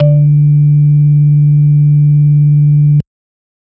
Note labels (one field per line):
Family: organ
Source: electronic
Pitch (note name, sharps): D3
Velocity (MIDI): 50